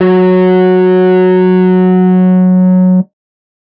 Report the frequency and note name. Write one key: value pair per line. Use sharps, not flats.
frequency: 185 Hz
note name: F#3